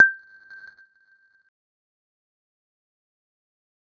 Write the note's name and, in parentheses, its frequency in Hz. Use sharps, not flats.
G6 (1568 Hz)